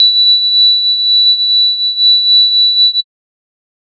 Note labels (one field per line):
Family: mallet percussion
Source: synthesizer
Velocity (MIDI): 100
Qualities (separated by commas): bright, multiphonic, non-linear envelope